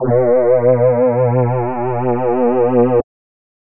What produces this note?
synthesizer voice